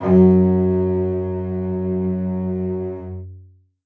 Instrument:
acoustic string instrument